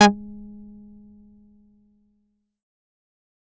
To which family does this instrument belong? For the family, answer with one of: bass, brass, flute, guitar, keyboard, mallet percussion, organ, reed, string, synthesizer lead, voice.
bass